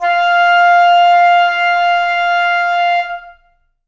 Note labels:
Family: flute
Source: acoustic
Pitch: F5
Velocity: 100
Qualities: reverb

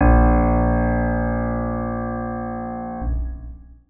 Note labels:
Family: organ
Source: electronic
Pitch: A#1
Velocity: 50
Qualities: long release, reverb

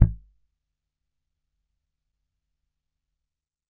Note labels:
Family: bass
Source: electronic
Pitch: G#1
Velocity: 25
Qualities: percussive

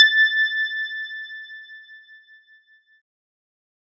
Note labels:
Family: keyboard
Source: electronic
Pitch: A6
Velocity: 25

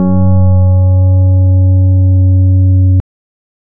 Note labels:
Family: organ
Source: electronic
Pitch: F#2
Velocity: 100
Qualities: dark

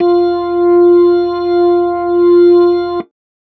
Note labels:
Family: organ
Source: electronic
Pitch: F4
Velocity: 100

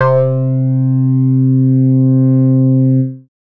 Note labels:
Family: bass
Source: synthesizer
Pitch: C3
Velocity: 25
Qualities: distorted

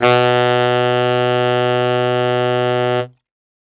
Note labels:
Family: reed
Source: acoustic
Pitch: B2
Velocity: 50

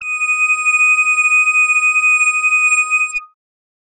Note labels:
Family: bass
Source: synthesizer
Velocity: 127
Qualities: bright, distorted, non-linear envelope

